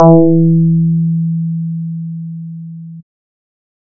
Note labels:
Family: bass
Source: synthesizer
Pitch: E3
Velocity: 100

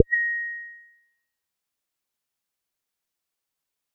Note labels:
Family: bass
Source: synthesizer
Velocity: 100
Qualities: fast decay

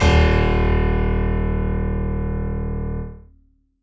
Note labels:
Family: keyboard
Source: acoustic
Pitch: D#1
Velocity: 127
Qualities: bright, reverb

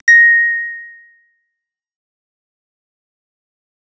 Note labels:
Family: bass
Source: synthesizer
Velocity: 127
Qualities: distorted, fast decay

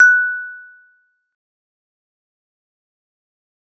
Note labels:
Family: mallet percussion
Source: acoustic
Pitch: F#6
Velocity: 50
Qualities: fast decay, percussive

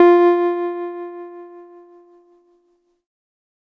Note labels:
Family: keyboard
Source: electronic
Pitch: F4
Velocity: 50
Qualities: distorted

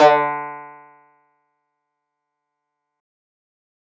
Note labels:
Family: guitar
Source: synthesizer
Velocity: 100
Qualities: percussive

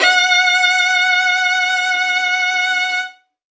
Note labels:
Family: string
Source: acoustic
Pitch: F#5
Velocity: 127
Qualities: bright

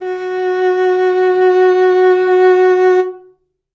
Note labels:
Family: string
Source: acoustic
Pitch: F#4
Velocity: 50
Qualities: reverb

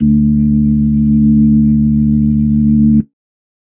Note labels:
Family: organ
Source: electronic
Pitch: D2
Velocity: 100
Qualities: dark

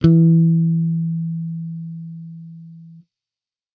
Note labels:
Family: bass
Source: electronic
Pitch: E3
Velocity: 75

